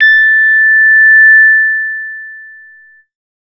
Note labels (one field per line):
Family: bass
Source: synthesizer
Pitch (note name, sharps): A6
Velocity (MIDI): 25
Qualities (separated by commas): distorted